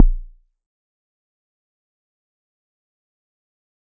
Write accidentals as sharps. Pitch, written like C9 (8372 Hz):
A#0 (29.14 Hz)